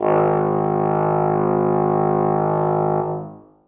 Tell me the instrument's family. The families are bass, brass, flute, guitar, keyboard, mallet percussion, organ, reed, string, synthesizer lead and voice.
brass